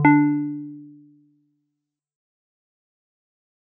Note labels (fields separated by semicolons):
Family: mallet percussion; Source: acoustic; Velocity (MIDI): 50; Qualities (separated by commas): dark, fast decay, multiphonic